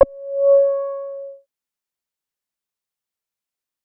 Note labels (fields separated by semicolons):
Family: bass; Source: synthesizer; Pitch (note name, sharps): C#5; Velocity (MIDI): 25; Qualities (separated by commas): distorted, fast decay